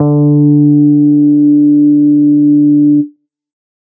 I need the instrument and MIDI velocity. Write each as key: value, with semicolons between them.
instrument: synthesizer bass; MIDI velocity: 127